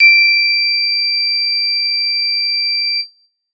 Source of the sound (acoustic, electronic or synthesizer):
synthesizer